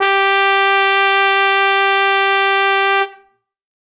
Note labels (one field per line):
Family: brass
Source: acoustic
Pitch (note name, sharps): G4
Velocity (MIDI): 127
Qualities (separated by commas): bright